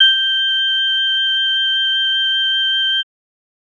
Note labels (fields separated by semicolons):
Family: organ; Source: electronic; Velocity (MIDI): 100; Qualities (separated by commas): bright, multiphonic